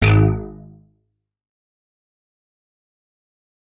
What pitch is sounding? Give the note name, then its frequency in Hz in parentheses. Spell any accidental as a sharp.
G#1 (51.91 Hz)